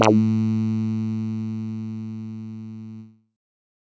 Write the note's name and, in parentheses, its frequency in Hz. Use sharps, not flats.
A2 (110 Hz)